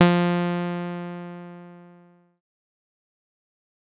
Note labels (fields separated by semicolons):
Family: bass; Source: synthesizer; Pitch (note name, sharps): F3; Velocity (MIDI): 100; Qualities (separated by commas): distorted, fast decay